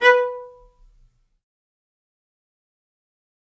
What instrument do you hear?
acoustic string instrument